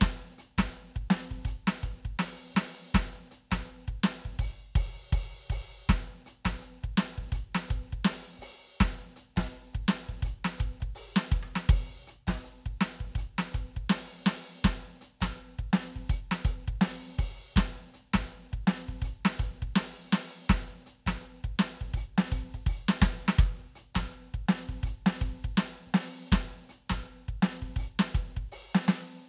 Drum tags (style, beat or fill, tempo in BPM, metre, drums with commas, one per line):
New Orleans funk
beat
82 BPM
4/4
closed hi-hat, open hi-hat, hi-hat pedal, snare, cross-stick, kick